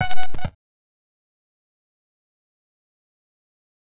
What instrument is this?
synthesizer bass